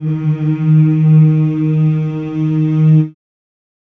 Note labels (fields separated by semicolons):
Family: voice; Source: acoustic; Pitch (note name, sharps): D#3; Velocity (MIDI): 127; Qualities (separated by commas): dark, reverb